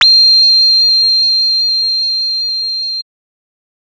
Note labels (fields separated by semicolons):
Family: bass; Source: synthesizer; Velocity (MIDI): 25; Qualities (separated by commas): bright, distorted